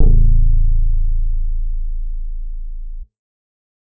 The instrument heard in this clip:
synthesizer bass